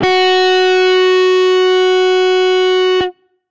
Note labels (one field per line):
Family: guitar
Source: electronic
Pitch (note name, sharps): F#4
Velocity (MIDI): 50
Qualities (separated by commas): bright, distorted